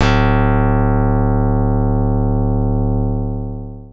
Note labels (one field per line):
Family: keyboard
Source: electronic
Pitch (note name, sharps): D1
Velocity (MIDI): 75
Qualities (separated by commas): bright, long release